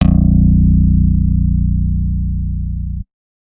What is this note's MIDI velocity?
127